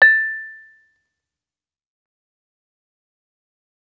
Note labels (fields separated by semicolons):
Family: mallet percussion; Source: acoustic; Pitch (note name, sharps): A6; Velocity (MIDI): 25; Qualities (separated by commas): fast decay, percussive